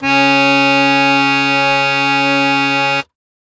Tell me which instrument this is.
acoustic keyboard